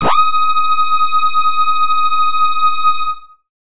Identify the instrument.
synthesizer bass